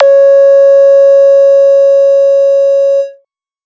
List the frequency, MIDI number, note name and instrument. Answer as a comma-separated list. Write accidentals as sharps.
554.4 Hz, 73, C#5, synthesizer bass